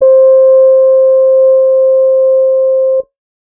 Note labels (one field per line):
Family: guitar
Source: electronic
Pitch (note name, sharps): C5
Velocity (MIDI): 25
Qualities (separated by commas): reverb